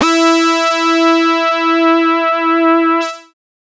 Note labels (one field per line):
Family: bass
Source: synthesizer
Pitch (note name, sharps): E4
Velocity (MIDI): 25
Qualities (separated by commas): distorted, multiphonic